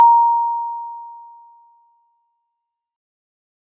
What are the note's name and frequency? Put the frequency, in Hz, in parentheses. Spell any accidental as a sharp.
A#5 (932.3 Hz)